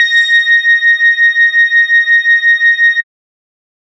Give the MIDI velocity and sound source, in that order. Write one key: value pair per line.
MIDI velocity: 100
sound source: synthesizer